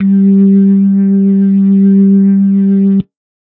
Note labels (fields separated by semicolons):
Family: organ; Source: electronic; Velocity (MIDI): 50